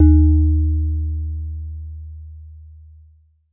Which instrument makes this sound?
acoustic mallet percussion instrument